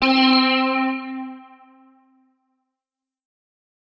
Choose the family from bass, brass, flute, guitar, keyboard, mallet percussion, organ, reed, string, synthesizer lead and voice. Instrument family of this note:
guitar